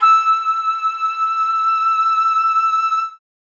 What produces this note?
acoustic flute